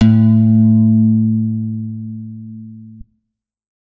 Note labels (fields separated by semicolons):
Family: guitar; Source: electronic; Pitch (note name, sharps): A2; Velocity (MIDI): 127; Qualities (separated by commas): reverb